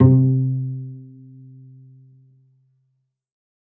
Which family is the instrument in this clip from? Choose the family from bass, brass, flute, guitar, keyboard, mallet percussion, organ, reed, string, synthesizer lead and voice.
string